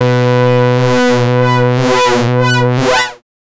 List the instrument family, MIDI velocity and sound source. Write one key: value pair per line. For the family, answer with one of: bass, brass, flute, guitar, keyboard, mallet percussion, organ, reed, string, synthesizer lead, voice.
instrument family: bass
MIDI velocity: 75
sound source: synthesizer